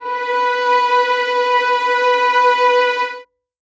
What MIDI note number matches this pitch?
71